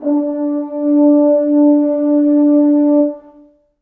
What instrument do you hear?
acoustic brass instrument